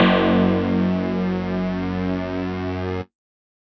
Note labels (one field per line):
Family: mallet percussion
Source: electronic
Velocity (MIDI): 127